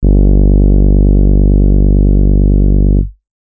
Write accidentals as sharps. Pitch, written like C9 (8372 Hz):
G1 (49 Hz)